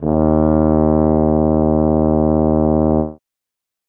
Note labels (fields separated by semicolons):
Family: brass; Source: acoustic; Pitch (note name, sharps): D#2; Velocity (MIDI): 100; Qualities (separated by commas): dark